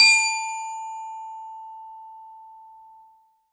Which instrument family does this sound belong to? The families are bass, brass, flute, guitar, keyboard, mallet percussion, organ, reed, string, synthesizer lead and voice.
mallet percussion